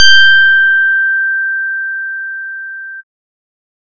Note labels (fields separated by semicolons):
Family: bass; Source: synthesizer; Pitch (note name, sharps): G6; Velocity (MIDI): 50